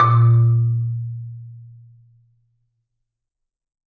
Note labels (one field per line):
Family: mallet percussion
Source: acoustic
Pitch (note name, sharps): A#2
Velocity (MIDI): 100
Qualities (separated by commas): reverb